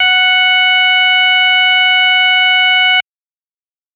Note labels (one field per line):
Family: organ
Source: electronic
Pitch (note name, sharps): F#5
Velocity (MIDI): 75